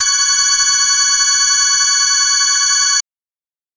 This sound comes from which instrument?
electronic organ